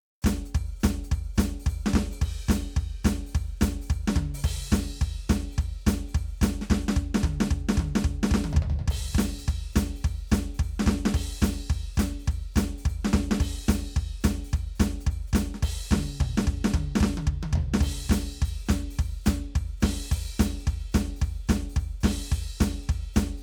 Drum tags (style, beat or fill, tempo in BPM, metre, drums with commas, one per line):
swing
beat
215 BPM
4/4
crash, closed hi-hat, open hi-hat, hi-hat pedal, snare, high tom, mid tom, floor tom, kick